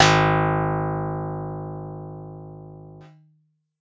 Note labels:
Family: guitar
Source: synthesizer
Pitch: G#1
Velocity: 50

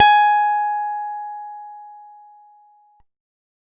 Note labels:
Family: guitar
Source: acoustic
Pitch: G#5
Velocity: 127

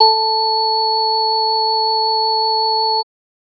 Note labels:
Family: organ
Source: electronic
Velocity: 100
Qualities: multiphonic

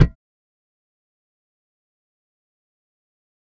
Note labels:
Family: bass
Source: electronic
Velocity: 100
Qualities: bright, fast decay, percussive

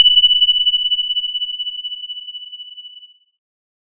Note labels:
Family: keyboard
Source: electronic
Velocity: 25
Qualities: bright

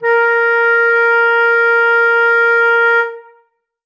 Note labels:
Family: flute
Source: acoustic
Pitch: A#4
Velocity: 127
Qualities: reverb

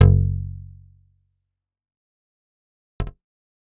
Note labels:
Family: bass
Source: synthesizer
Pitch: F#1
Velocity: 127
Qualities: fast decay, percussive

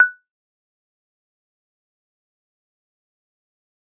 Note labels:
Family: mallet percussion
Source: acoustic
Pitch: F#6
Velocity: 127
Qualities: dark, fast decay, percussive, reverb

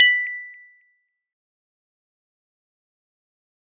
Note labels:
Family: mallet percussion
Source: acoustic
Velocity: 127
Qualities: fast decay, percussive

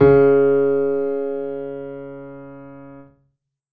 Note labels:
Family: keyboard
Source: acoustic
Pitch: C#3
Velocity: 75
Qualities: reverb

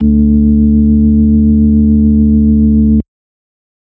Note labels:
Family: organ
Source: electronic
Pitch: D2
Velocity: 50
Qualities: dark

